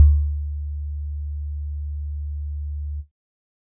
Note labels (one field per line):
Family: keyboard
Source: electronic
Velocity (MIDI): 25